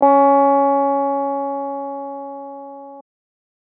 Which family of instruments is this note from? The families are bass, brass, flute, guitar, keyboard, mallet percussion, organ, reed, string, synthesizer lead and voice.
keyboard